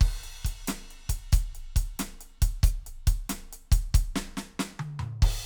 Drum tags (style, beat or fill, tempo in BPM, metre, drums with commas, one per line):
rock
beat
92 BPM
4/4
crash, closed hi-hat, open hi-hat, hi-hat pedal, snare, high tom, mid tom, kick